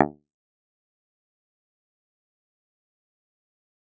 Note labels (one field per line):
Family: guitar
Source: electronic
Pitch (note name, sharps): D2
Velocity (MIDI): 100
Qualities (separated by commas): fast decay, percussive